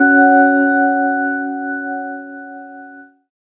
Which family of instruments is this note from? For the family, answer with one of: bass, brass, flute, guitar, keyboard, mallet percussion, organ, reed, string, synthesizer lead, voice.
keyboard